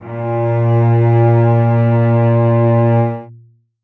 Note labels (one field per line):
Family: string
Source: acoustic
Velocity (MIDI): 75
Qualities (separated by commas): long release, reverb